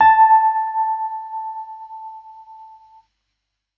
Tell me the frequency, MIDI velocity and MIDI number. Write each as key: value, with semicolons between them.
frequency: 880 Hz; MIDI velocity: 75; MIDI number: 81